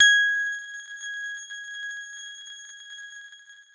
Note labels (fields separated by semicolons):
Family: guitar; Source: electronic; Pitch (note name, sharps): G#6; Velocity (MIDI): 75; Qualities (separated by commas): bright, long release